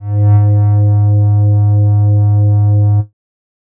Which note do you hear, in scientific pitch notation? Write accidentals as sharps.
G#2